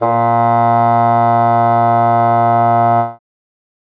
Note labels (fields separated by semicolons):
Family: reed; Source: acoustic; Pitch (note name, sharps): A#2; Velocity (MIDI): 100